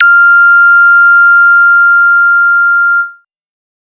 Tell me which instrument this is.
synthesizer bass